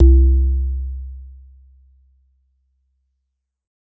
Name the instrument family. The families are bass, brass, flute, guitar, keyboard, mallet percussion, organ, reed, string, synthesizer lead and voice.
mallet percussion